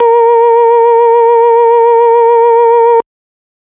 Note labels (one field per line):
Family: organ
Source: electronic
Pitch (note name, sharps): A#4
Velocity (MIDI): 127